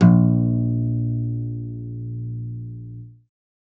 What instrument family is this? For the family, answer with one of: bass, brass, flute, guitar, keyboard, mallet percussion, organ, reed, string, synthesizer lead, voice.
guitar